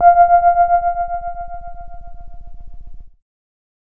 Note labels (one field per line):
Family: keyboard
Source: electronic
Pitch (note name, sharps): F5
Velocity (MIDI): 100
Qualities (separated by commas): dark